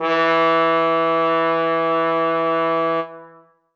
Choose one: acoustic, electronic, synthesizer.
acoustic